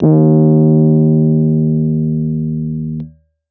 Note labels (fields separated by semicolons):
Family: keyboard; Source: electronic; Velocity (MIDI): 127; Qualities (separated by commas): dark